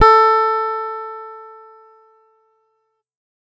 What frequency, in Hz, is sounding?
440 Hz